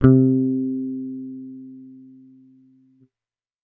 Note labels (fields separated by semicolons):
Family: bass; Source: electronic; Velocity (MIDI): 25